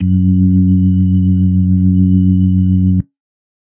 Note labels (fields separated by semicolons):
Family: organ; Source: electronic; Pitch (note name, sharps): F#2; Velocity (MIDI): 100; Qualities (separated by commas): dark